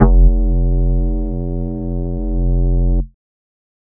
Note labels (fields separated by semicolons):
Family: flute; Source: synthesizer; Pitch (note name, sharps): F1; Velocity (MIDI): 127